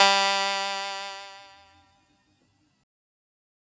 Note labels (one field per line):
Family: keyboard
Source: synthesizer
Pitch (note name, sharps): G3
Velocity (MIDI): 100